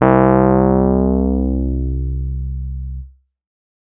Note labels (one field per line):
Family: keyboard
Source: electronic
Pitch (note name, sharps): C2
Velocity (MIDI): 50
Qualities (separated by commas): distorted